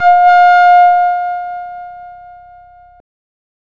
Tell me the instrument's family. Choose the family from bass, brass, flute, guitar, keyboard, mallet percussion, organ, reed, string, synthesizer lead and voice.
bass